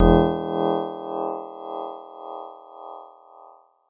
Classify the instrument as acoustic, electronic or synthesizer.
electronic